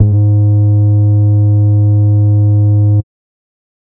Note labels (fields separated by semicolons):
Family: bass; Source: synthesizer; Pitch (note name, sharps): G#2; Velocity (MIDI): 127; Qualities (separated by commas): dark, distorted, tempo-synced